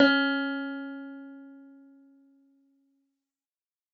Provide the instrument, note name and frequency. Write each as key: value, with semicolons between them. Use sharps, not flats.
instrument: synthesizer guitar; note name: C#4; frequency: 277.2 Hz